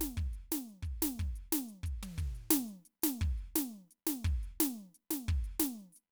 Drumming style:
chacarera